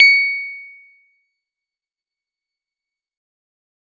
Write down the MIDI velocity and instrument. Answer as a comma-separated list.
50, electronic keyboard